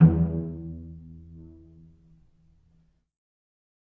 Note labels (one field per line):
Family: string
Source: acoustic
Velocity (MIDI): 100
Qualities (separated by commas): dark, reverb